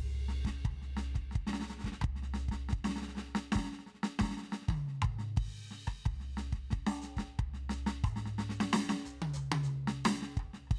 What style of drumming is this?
samba